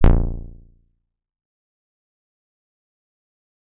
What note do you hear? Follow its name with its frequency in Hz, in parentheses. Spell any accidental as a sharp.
A#0 (29.14 Hz)